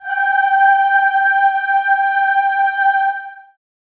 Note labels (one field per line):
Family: voice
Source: acoustic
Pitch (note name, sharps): G5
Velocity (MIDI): 127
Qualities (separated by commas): long release, reverb